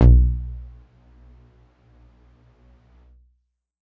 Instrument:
electronic keyboard